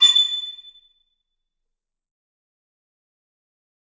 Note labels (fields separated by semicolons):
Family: reed; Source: acoustic; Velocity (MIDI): 127; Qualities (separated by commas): bright, fast decay, percussive, reverb